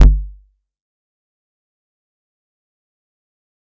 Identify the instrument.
acoustic mallet percussion instrument